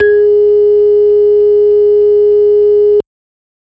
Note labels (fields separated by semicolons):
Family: organ; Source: electronic; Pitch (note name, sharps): G#4; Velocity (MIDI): 75